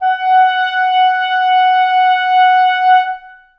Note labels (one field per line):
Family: reed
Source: acoustic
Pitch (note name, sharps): F#5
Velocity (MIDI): 127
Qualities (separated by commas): reverb